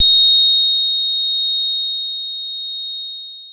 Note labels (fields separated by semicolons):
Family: guitar; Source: synthesizer; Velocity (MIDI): 127; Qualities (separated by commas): bright, long release